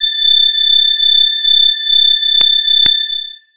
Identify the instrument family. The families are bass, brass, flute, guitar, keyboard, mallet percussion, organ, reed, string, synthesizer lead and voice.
bass